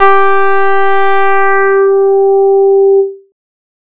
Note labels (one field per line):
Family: bass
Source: synthesizer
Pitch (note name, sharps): G4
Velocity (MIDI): 100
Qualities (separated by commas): distorted